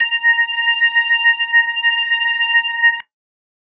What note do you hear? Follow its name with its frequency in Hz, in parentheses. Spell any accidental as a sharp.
A#5 (932.3 Hz)